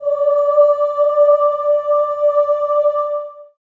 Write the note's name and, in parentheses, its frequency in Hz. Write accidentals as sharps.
D5 (587.3 Hz)